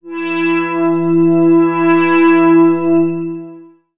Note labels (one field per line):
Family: synthesizer lead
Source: synthesizer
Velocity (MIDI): 75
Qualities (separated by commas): bright, long release, non-linear envelope